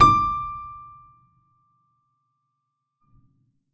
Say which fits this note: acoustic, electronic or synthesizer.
acoustic